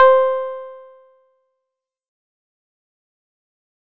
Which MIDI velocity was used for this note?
127